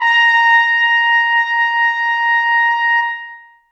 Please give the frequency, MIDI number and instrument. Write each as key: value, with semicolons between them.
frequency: 932.3 Hz; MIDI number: 82; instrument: acoustic brass instrument